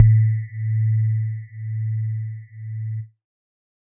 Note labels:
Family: synthesizer lead; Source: synthesizer; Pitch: A2; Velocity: 50

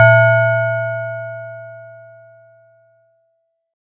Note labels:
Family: mallet percussion; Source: acoustic; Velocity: 127

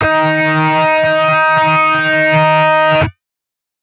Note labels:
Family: guitar; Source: synthesizer; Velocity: 100

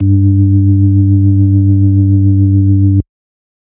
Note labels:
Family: organ; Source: electronic; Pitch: G2; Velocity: 127

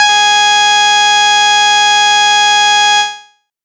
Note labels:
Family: bass; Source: synthesizer; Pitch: G#5; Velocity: 50; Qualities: bright, distorted

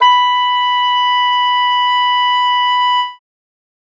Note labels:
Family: reed; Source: acoustic; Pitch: B5; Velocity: 50

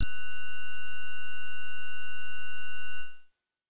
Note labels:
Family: keyboard; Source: electronic; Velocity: 75; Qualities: bright, distorted, long release

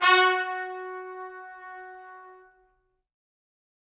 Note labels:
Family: brass; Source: acoustic; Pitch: F#4; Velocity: 100; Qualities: bright, reverb

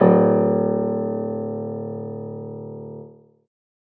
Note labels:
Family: keyboard; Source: acoustic; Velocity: 127; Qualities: reverb

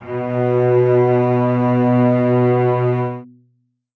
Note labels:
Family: string; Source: acoustic; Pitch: B2; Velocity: 75; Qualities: reverb

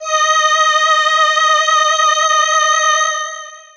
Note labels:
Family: voice; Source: synthesizer; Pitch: D#5; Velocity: 100; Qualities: bright, distorted, long release

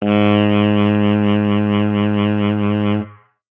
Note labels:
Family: reed; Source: acoustic; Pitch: G#2; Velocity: 25

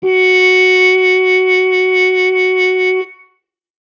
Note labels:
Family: brass; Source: acoustic; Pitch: F#4; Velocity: 100; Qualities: bright

